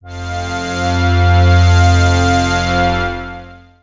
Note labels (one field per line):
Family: synthesizer lead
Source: synthesizer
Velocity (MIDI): 127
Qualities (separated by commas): bright, long release, non-linear envelope